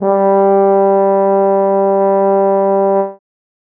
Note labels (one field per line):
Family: brass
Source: acoustic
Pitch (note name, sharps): G3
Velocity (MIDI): 127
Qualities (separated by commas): dark